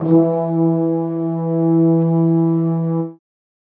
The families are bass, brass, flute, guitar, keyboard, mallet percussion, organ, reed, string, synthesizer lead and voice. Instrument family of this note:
brass